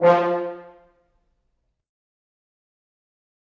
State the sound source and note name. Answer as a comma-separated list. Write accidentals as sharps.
acoustic, F3